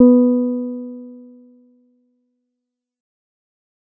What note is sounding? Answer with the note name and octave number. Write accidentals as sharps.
B3